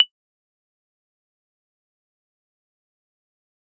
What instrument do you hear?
acoustic mallet percussion instrument